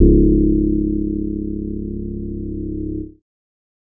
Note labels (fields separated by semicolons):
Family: bass; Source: synthesizer; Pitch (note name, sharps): C#1; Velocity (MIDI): 50; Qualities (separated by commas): dark